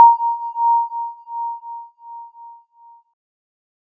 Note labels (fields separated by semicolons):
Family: keyboard; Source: synthesizer; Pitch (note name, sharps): A#5; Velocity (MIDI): 25